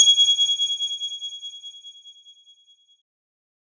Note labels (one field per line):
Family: keyboard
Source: electronic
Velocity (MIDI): 25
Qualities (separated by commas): bright